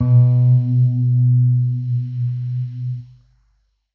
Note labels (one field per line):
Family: keyboard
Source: electronic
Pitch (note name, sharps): B2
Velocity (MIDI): 50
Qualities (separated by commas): dark